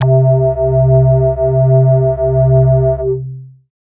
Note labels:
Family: bass; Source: synthesizer; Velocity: 100; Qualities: distorted, long release, multiphonic

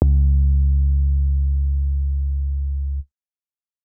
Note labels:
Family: keyboard; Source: electronic; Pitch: C#2; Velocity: 25

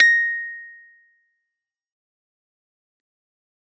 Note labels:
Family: keyboard; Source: electronic; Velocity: 127; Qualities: fast decay

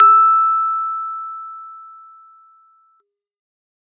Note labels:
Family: keyboard; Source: acoustic; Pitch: E6; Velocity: 100

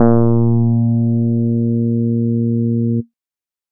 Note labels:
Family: bass; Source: synthesizer; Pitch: A#2; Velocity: 127

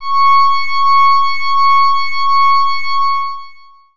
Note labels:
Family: organ; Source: electronic; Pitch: C#6; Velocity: 127; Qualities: distorted, long release

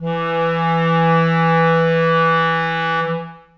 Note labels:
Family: reed; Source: acoustic; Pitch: E3; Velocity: 127; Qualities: reverb

